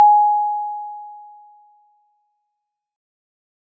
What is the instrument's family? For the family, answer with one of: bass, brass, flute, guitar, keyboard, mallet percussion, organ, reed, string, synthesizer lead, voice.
mallet percussion